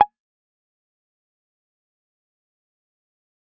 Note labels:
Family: guitar; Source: electronic; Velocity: 50; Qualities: fast decay, percussive

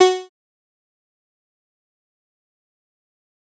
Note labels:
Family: bass; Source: synthesizer; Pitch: F#4; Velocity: 100; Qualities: bright, distorted, fast decay, percussive

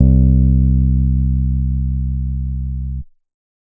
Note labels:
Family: bass; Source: synthesizer; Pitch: C2; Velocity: 25; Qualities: dark, reverb

